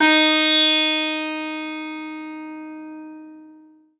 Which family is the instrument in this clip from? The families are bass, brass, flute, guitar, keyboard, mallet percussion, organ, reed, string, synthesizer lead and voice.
guitar